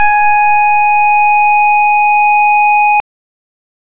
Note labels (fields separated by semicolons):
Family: organ; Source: electronic; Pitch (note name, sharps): G#5; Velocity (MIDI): 100